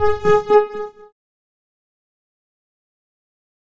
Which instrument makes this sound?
electronic keyboard